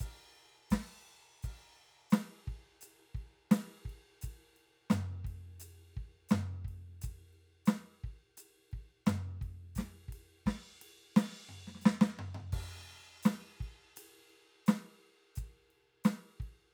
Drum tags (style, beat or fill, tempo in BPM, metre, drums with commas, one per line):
rock
beat
86 BPM
4/4
crash, ride, hi-hat pedal, snare, floor tom, kick